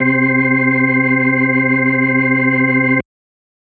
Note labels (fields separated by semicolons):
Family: organ; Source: electronic; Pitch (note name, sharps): C3; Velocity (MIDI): 100